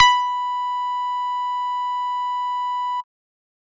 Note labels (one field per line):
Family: bass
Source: synthesizer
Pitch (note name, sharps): B5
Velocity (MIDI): 127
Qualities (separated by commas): distorted